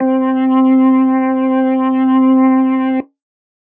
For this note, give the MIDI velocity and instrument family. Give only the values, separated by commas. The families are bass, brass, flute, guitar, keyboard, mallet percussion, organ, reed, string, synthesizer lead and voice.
127, organ